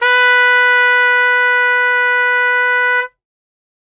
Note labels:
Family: brass; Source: acoustic; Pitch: B4; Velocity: 50; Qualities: bright

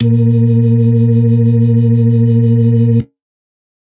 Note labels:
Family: organ; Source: electronic; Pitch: A#2; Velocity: 25

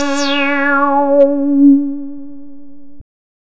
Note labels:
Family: bass; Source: synthesizer; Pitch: C#4; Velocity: 127; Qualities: bright, distorted

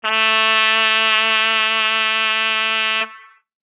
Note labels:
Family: brass; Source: acoustic; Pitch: A3; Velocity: 127; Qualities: distorted

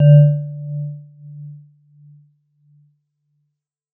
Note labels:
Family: mallet percussion; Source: acoustic; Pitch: D3; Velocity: 50; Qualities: dark, non-linear envelope

